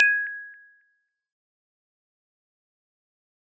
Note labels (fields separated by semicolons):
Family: mallet percussion; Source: acoustic; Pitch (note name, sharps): G#6; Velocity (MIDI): 127; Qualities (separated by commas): fast decay, percussive